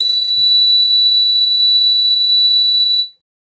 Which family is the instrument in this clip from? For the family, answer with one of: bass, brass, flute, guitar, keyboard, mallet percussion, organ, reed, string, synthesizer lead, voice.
reed